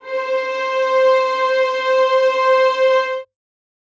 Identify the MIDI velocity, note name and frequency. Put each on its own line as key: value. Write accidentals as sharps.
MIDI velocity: 25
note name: C5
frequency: 523.3 Hz